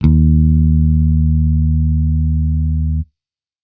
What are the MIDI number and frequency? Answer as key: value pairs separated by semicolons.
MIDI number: 39; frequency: 77.78 Hz